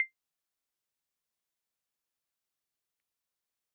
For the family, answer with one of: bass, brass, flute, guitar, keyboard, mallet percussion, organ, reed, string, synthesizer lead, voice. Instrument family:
keyboard